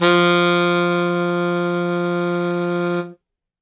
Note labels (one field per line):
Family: reed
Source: acoustic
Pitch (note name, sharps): F3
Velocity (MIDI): 100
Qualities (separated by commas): reverb